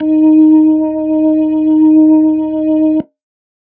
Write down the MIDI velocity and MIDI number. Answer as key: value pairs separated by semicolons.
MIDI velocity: 75; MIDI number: 63